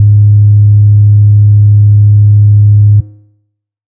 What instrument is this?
synthesizer bass